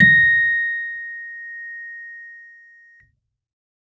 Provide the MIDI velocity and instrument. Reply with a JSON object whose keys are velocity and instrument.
{"velocity": 50, "instrument": "electronic keyboard"}